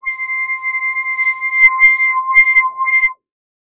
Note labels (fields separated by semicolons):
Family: bass; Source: synthesizer; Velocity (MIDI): 75; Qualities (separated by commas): non-linear envelope